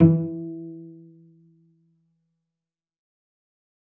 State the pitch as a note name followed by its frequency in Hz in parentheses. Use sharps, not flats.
E3 (164.8 Hz)